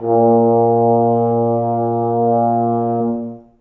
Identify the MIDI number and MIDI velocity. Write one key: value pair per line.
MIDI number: 46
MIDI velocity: 50